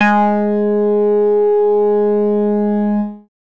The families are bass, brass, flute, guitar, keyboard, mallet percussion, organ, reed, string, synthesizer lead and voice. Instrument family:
bass